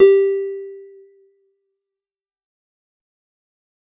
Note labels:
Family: guitar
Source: acoustic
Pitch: G4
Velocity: 25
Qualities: fast decay

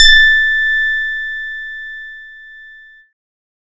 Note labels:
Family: keyboard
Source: electronic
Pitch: A6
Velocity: 100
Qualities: bright, distorted

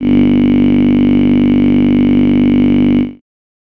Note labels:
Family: voice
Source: synthesizer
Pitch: G1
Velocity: 50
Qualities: bright

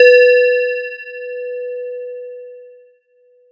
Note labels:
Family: mallet percussion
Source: electronic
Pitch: B4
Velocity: 75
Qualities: multiphonic

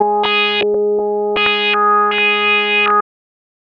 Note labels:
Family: bass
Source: synthesizer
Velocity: 25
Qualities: tempo-synced

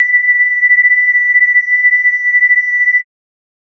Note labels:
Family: mallet percussion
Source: electronic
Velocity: 50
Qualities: multiphonic, non-linear envelope

